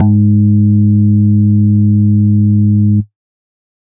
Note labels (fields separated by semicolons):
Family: organ; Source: electronic; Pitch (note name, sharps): G#2; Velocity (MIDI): 50